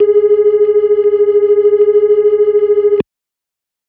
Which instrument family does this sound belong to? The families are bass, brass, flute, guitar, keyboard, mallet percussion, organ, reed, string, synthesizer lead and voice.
organ